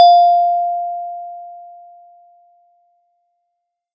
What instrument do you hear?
acoustic mallet percussion instrument